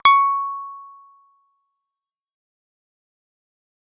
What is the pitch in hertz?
1109 Hz